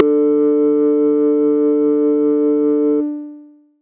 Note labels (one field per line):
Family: bass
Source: synthesizer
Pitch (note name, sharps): D3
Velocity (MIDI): 100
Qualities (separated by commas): long release, multiphonic